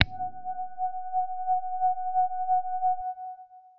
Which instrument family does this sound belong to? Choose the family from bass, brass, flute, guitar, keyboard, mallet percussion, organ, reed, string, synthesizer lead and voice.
guitar